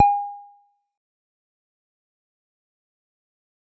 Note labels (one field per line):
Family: bass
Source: synthesizer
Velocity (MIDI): 50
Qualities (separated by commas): fast decay, percussive